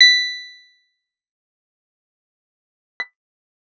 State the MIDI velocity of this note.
50